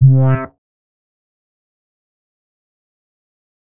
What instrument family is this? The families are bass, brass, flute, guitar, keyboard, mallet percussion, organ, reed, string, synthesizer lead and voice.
bass